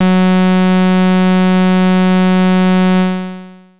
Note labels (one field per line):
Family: bass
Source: synthesizer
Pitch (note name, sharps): F#3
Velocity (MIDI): 25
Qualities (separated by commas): bright, distorted, long release